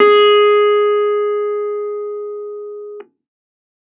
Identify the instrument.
electronic keyboard